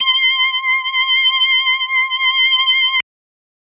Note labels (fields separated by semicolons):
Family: organ; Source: electronic; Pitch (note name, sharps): C6; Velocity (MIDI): 127